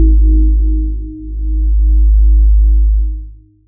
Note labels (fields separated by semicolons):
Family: voice; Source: synthesizer; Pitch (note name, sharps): G#1; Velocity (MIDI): 50; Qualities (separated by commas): dark, long release